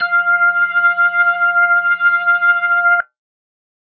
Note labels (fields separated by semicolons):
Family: organ; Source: electronic; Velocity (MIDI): 75